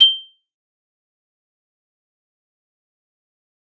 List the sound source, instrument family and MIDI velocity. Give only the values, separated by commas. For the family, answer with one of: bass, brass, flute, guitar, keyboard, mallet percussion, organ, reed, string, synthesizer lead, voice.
acoustic, mallet percussion, 25